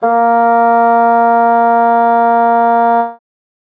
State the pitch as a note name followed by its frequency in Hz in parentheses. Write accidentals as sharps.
A#3 (233.1 Hz)